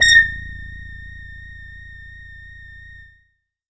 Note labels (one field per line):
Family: bass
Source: synthesizer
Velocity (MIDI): 50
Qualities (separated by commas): tempo-synced